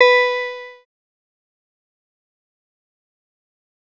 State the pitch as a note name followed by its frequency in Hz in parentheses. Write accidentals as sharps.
B4 (493.9 Hz)